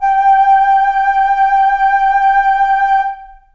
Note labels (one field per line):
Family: flute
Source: acoustic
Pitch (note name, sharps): G5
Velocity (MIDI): 100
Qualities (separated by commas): reverb